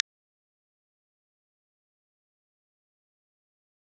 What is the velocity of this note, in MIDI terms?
127